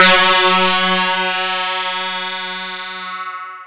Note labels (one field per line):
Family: mallet percussion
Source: electronic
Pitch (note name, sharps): F#3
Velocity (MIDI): 100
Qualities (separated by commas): bright, distorted, long release, non-linear envelope